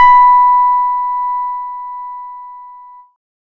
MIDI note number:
83